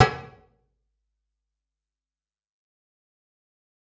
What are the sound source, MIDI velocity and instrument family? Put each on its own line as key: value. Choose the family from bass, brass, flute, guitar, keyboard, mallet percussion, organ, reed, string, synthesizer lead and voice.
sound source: electronic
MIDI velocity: 75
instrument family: guitar